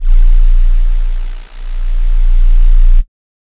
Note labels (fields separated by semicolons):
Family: flute; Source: synthesizer; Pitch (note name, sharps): A#0; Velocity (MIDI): 50; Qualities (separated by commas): dark